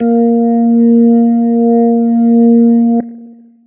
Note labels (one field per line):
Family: organ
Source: electronic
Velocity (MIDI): 75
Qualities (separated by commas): long release